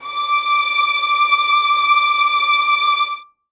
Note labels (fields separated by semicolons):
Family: string; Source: acoustic; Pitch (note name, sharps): D6; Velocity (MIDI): 50; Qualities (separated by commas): reverb